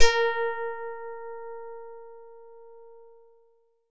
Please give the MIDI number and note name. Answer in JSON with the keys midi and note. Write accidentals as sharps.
{"midi": 70, "note": "A#4"}